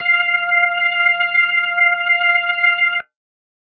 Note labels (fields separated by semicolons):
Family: organ; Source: electronic; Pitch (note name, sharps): F5; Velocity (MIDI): 50